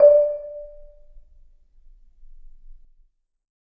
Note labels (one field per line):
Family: mallet percussion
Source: acoustic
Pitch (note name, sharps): D5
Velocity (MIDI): 50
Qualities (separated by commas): dark, percussive, reverb